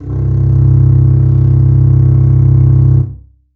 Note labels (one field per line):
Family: string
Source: acoustic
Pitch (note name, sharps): C1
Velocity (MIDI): 50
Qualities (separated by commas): reverb